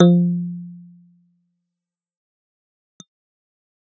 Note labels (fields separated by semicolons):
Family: keyboard; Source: electronic; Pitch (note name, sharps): F3; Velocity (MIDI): 75; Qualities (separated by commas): fast decay